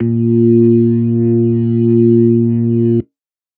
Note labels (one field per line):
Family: organ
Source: electronic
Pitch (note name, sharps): A#2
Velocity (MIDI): 100